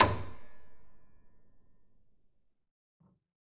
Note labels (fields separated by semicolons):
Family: keyboard; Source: acoustic; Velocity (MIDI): 50; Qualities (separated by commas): fast decay, reverb